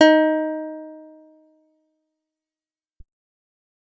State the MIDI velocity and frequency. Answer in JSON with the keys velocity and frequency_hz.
{"velocity": 127, "frequency_hz": 311.1}